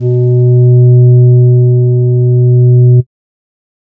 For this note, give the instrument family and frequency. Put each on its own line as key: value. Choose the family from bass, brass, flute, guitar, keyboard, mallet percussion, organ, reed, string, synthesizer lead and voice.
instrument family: flute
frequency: 123.5 Hz